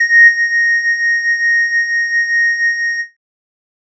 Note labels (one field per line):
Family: flute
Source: synthesizer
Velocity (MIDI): 100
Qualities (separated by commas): distorted